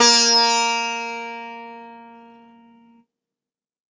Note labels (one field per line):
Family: guitar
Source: acoustic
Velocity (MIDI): 127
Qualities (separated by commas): bright